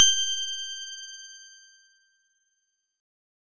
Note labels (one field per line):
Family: synthesizer lead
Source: synthesizer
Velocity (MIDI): 100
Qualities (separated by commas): bright, distorted